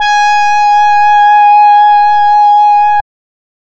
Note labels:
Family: reed; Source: synthesizer; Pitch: G#5; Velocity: 50; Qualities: distorted, non-linear envelope

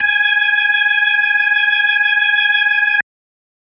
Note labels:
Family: organ; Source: electronic; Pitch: G#5; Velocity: 127

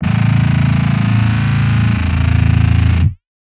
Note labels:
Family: guitar; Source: electronic; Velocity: 50; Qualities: bright, distorted

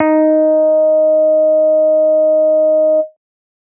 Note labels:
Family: bass; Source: synthesizer; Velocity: 100

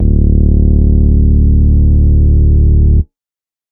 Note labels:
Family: organ; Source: electronic; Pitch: D1; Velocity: 25; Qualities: distorted

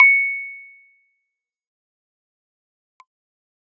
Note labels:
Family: keyboard; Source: electronic; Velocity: 25; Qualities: fast decay, percussive

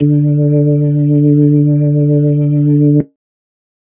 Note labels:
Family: organ; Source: electronic; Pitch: D3; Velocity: 75; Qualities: dark

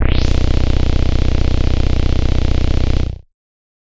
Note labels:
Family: bass; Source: synthesizer; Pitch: B-1; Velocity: 127; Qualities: bright, distorted

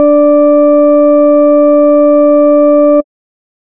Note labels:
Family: bass; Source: synthesizer; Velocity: 50; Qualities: distorted

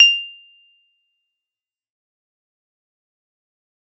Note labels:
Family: keyboard; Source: electronic; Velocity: 75; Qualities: bright, fast decay, percussive

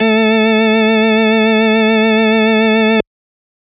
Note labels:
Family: organ; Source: electronic; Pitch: A3; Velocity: 50; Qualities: distorted

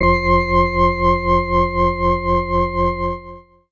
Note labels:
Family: organ; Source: electronic; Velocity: 100; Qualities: distorted

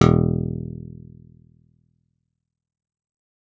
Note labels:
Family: guitar; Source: acoustic; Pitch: E1; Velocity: 25; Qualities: fast decay, reverb

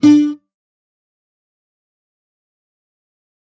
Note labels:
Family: guitar; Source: acoustic; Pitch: D4; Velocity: 127; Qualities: fast decay, percussive, reverb

